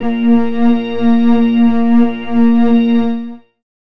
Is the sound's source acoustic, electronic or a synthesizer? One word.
electronic